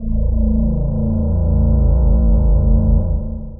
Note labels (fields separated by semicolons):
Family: voice; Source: synthesizer; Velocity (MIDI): 25; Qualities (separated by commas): distorted, long release